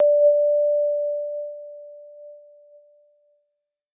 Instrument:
electronic keyboard